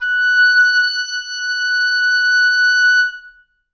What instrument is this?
acoustic reed instrument